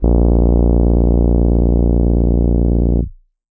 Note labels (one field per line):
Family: keyboard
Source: electronic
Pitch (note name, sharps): A#0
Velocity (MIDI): 127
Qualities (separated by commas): distorted